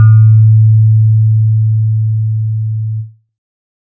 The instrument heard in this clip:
synthesizer lead